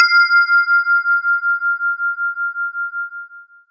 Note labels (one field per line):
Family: guitar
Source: synthesizer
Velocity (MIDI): 25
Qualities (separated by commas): bright, long release